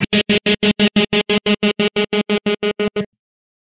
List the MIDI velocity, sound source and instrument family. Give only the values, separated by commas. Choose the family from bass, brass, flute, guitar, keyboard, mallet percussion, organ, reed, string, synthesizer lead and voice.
75, electronic, guitar